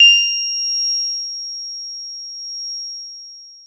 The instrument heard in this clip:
acoustic mallet percussion instrument